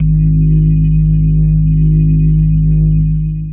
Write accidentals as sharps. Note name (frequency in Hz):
G#1 (51.91 Hz)